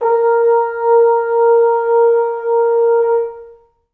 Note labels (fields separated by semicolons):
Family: brass; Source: acoustic; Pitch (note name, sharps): A#4; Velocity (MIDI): 25; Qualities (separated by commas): long release, reverb